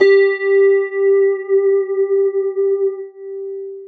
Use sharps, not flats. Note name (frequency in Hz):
G4 (392 Hz)